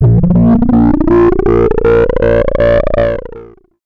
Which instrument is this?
synthesizer bass